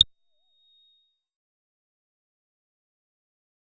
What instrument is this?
synthesizer bass